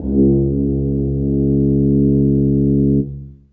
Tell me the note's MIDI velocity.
50